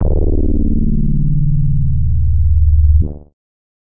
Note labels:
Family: bass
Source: synthesizer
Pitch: D0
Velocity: 25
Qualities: distorted, multiphonic

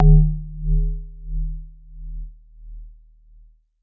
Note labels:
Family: mallet percussion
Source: acoustic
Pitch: D#1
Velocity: 75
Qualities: dark, non-linear envelope

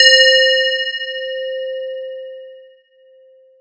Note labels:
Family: mallet percussion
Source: electronic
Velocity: 127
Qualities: multiphonic

